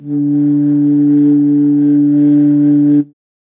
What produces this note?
acoustic flute